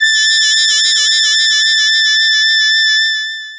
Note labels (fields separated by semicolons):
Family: voice; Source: synthesizer; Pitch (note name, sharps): A6; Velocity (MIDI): 127; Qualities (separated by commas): bright, distorted, long release